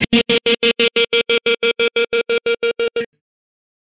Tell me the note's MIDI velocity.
75